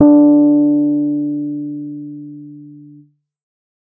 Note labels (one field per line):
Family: keyboard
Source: electronic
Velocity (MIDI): 75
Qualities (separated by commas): dark